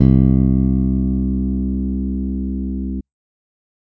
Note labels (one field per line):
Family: bass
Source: electronic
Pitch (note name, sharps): C2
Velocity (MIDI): 127